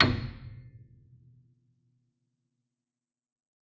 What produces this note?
acoustic keyboard